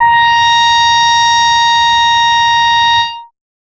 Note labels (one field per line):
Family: bass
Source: synthesizer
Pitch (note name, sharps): A#5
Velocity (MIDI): 75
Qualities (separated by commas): bright, distorted